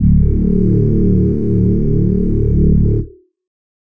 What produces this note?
synthesizer voice